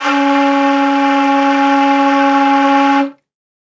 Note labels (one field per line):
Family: flute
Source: acoustic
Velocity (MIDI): 50